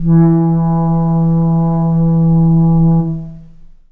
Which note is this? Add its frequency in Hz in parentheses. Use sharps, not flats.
E3 (164.8 Hz)